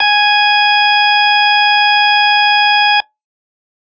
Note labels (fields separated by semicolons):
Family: organ; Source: electronic; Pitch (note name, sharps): G#5; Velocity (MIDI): 127; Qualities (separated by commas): bright